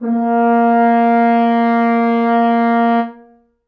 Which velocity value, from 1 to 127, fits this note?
100